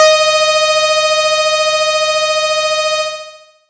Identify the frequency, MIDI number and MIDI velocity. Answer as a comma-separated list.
622.3 Hz, 75, 127